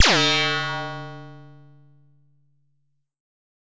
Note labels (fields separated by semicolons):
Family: bass; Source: synthesizer; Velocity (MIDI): 127; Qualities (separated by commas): bright, distorted